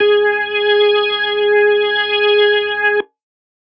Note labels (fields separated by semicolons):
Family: organ; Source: electronic; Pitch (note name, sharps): G#4; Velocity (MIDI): 127; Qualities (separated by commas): distorted